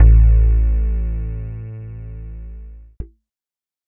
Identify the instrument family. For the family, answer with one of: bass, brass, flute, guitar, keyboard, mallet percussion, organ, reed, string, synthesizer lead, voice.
keyboard